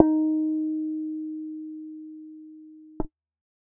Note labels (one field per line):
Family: bass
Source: synthesizer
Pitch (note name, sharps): D#4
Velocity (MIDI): 75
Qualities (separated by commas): dark, reverb